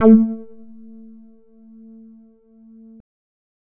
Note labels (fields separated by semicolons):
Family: bass; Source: synthesizer; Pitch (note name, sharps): A3; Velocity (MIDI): 50; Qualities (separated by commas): dark, distorted, percussive